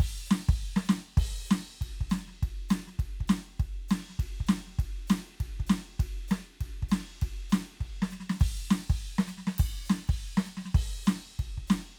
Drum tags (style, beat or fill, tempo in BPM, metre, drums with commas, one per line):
rockabilly
beat
200 BPM
4/4
crash, ride, hi-hat pedal, snare, cross-stick, kick